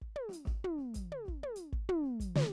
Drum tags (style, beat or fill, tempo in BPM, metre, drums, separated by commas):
Brazilian baião, fill, 95 BPM, 4/4, hi-hat pedal, snare, high tom, floor tom, kick